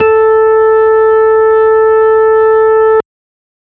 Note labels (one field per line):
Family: organ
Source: electronic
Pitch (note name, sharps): A4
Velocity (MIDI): 100